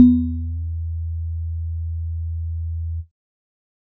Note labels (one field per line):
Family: keyboard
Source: electronic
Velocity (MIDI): 50